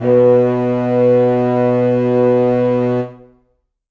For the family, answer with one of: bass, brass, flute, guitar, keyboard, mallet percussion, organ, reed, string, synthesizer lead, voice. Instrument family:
reed